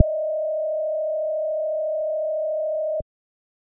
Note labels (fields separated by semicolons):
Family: bass; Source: synthesizer; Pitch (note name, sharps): D#5; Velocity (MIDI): 25; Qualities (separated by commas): dark